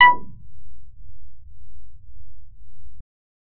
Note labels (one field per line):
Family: bass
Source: synthesizer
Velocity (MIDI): 100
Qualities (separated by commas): distorted